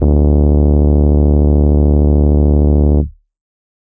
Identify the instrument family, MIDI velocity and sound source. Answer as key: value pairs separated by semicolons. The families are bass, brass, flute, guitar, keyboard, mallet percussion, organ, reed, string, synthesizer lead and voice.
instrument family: organ; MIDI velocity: 127; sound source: electronic